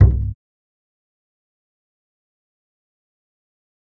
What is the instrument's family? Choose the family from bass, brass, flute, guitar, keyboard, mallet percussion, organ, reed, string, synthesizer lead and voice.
bass